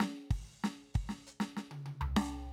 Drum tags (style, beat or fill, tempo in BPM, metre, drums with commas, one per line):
Brazilian baião
fill
95 BPM
4/4
open hi-hat, hi-hat pedal, snare, high tom, floor tom, kick